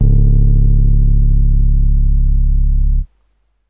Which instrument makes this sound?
electronic keyboard